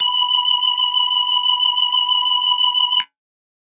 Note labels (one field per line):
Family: organ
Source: electronic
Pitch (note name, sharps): B5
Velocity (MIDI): 100